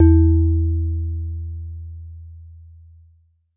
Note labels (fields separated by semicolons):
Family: mallet percussion; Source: acoustic; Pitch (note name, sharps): E2; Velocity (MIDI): 100; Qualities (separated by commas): dark